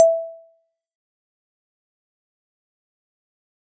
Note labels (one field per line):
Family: mallet percussion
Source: acoustic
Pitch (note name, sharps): E5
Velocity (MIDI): 127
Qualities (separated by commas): fast decay, percussive